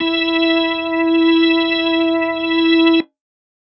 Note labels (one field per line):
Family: organ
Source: electronic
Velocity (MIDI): 127